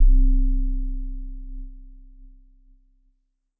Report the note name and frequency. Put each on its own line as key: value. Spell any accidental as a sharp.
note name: C1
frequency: 32.7 Hz